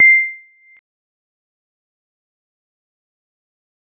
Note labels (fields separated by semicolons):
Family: mallet percussion; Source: acoustic; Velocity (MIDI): 25; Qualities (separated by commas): fast decay, non-linear envelope, percussive